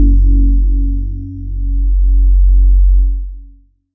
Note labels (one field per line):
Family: voice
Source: synthesizer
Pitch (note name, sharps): F#1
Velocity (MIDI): 100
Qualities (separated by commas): dark, long release